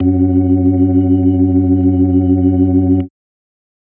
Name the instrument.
electronic organ